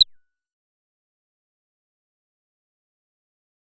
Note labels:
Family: bass; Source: synthesizer; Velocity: 100; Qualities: distorted, fast decay, percussive

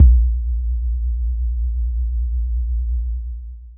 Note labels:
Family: bass; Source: synthesizer; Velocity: 127; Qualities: dark, long release

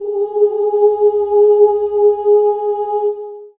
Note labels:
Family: voice; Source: acoustic; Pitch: G#4; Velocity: 75; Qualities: long release, reverb

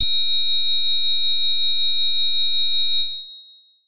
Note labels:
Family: keyboard; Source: electronic; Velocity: 127; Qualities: bright, distorted, long release

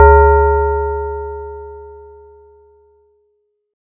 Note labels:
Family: mallet percussion; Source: acoustic; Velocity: 127

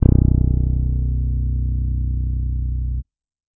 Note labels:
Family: bass; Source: electronic; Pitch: B0; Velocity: 100

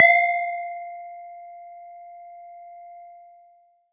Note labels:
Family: mallet percussion; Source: acoustic; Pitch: F5; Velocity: 127

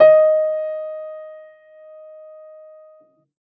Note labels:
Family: keyboard; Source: acoustic; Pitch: D#5; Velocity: 100; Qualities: reverb

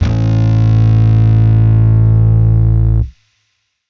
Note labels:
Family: bass; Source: electronic; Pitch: A1; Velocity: 50; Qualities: bright, distorted

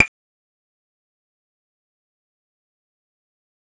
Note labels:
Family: bass; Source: synthesizer; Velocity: 50; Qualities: fast decay, percussive

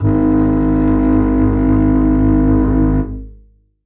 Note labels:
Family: string; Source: acoustic; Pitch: G#1; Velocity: 25; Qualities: long release, reverb

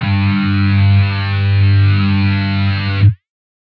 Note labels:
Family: guitar; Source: synthesizer; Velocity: 50

